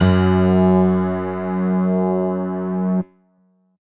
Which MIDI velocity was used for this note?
127